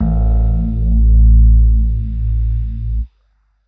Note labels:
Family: keyboard; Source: electronic; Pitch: A1; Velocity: 50; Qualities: dark

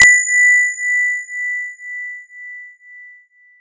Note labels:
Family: mallet percussion; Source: electronic; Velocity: 127; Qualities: bright, multiphonic

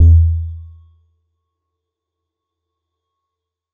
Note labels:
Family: mallet percussion; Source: electronic; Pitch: E2; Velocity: 127; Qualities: non-linear envelope

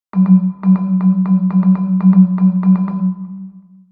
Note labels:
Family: mallet percussion; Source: synthesizer; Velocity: 100; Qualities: dark, long release, multiphonic, percussive, tempo-synced

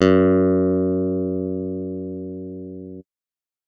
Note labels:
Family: keyboard; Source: electronic; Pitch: F#2; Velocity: 127

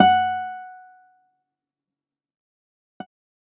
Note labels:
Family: guitar; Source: electronic; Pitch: F#5; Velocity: 50; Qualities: fast decay

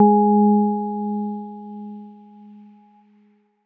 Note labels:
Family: keyboard; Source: electronic; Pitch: G#3; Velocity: 100; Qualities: dark

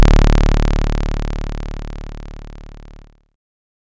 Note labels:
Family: bass; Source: synthesizer; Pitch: D1; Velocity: 25; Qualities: bright, distorted

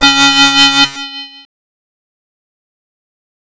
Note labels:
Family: bass; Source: synthesizer; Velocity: 100; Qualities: bright, distorted, fast decay, multiphonic

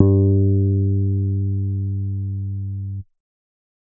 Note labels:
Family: bass; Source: synthesizer; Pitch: G2; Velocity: 100; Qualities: dark, reverb

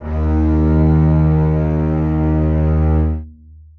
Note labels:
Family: string; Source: acoustic; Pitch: D#2; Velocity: 50; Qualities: long release, reverb

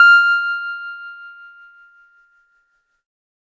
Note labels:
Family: keyboard; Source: electronic; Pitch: F6; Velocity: 75

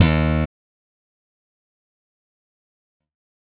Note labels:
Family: bass; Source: electronic; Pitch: D#2; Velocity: 75; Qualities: bright, fast decay

